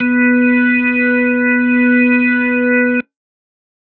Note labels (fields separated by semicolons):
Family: organ; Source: electronic; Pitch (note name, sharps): B3; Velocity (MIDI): 100